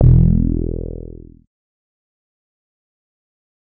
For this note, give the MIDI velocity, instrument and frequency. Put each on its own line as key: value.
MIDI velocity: 75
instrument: synthesizer bass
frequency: 41.2 Hz